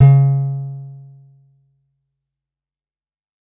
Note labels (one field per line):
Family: guitar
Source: acoustic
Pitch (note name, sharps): C#3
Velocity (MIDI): 50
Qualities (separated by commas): fast decay